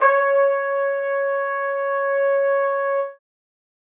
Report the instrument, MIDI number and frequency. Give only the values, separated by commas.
acoustic brass instrument, 73, 554.4 Hz